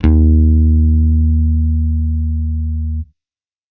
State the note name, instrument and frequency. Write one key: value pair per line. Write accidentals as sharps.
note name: D#2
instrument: electronic bass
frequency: 77.78 Hz